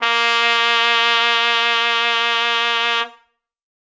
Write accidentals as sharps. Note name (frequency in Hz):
A#3 (233.1 Hz)